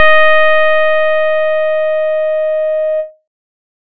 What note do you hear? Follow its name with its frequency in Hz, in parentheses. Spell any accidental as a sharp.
D#5 (622.3 Hz)